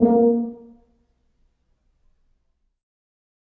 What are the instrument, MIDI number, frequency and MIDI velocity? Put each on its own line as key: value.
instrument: acoustic brass instrument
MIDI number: 58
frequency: 233.1 Hz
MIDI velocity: 75